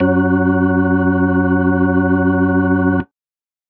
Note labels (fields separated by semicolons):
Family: organ; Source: electronic; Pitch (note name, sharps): F#2; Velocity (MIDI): 100